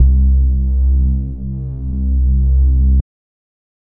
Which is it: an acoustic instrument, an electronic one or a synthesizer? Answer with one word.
synthesizer